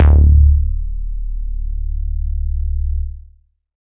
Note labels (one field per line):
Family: bass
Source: synthesizer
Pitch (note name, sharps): D1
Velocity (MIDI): 25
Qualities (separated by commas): distorted